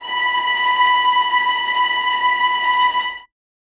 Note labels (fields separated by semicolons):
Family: string; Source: acoustic; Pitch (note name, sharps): B5; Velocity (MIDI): 50; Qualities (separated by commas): bright, non-linear envelope, reverb